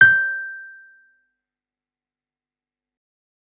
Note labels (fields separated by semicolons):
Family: keyboard; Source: electronic; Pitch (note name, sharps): G6; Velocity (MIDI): 75; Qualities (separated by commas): fast decay, percussive